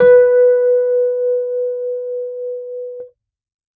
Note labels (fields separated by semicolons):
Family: keyboard; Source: electronic; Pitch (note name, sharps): B4; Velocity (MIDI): 100